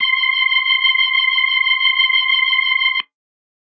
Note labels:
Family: organ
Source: electronic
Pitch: C6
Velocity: 25

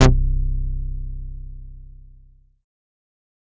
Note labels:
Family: bass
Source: synthesizer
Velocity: 50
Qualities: distorted, fast decay

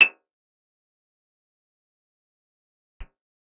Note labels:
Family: guitar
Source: acoustic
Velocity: 127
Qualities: bright, fast decay, percussive, reverb

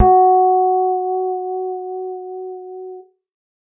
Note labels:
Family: bass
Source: synthesizer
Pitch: F#4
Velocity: 75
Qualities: dark, reverb

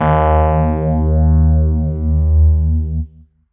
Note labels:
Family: keyboard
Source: electronic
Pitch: D#2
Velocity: 100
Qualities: distorted

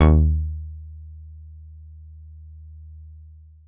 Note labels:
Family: guitar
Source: synthesizer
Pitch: D#2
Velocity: 50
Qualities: long release

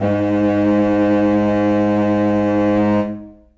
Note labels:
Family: reed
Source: acoustic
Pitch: G#2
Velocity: 100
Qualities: distorted, reverb

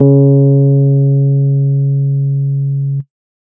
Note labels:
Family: keyboard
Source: electronic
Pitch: C#3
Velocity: 50

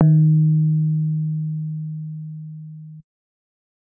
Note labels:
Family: keyboard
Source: electronic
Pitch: D#3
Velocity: 25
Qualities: dark

